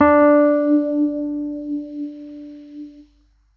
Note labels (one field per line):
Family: keyboard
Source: electronic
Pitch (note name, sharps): D4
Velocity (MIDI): 75